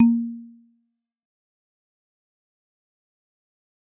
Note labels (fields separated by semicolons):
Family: mallet percussion; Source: acoustic; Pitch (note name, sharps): A#3; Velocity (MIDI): 75; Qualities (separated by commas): dark, fast decay, percussive